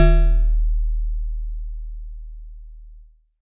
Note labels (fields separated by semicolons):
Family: mallet percussion; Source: acoustic; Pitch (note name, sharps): D#1; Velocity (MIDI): 75